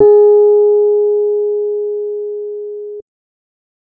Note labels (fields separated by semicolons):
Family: keyboard; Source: electronic; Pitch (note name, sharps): G#4; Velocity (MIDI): 50; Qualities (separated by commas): dark